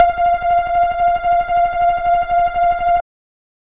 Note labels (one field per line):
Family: bass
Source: synthesizer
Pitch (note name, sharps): F5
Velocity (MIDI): 50